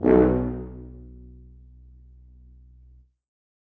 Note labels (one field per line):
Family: brass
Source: acoustic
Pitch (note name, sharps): B1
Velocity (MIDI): 50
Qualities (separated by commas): reverb